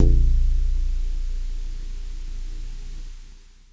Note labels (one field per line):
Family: guitar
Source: electronic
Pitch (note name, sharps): A#0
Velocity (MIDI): 127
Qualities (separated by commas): long release